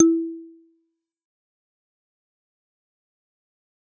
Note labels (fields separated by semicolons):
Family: mallet percussion; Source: acoustic; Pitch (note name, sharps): E4; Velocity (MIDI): 75; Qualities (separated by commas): fast decay, percussive